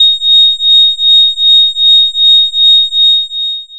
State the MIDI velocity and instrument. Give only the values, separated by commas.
100, synthesizer bass